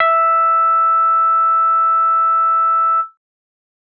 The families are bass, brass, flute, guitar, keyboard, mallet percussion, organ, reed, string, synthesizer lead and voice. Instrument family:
bass